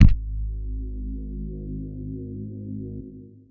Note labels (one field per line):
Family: guitar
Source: electronic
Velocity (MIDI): 100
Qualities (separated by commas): bright, distorted